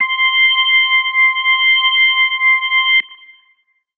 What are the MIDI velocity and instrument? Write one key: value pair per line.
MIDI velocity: 50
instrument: electronic organ